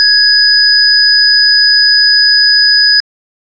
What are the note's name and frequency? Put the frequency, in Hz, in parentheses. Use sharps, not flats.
G#6 (1661 Hz)